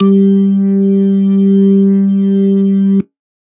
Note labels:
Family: organ; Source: electronic; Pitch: G3; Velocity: 100

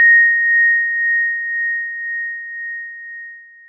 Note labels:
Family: mallet percussion; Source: acoustic; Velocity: 25; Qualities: bright, long release

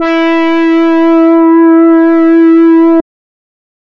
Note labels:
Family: reed; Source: synthesizer; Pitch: E4; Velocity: 50; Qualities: distorted, non-linear envelope

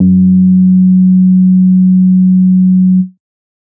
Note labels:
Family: bass; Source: synthesizer; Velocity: 25; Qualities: dark

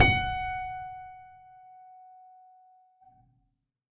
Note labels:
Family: keyboard; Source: acoustic; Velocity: 127; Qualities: reverb

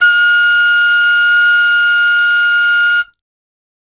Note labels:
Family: flute; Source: acoustic; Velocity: 100; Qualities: bright

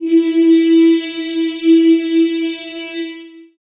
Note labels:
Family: voice; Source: acoustic; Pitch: E4; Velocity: 127; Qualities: long release, reverb

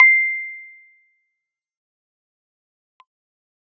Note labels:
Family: keyboard; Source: electronic; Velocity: 25; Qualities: fast decay, percussive

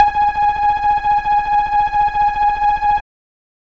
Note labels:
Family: bass; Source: synthesizer; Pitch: G#5; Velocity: 50

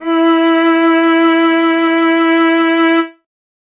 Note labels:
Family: string; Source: acoustic; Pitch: E4; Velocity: 25; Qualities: reverb

